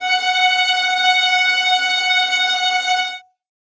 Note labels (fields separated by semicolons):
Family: string; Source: acoustic; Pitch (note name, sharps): F#5; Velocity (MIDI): 75; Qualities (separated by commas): bright, non-linear envelope, reverb